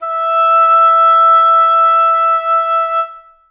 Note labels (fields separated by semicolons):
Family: reed; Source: acoustic; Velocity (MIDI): 127; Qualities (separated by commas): reverb